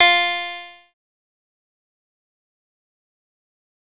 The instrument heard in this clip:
synthesizer bass